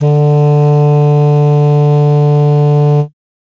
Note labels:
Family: reed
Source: acoustic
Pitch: D3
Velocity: 100

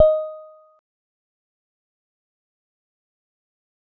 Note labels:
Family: mallet percussion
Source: acoustic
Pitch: D#5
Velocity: 25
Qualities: dark, fast decay, percussive

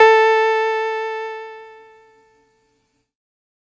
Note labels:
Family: keyboard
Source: electronic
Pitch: A4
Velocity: 127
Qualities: distorted

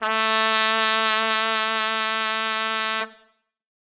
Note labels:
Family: brass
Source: acoustic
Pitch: A3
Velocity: 127

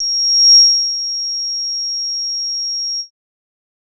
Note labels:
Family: bass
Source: synthesizer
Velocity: 75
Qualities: bright, distorted

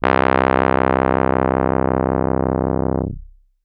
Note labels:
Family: keyboard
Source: electronic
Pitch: C1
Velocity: 127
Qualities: distorted

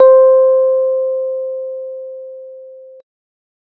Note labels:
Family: keyboard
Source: electronic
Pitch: C5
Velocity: 25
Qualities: dark

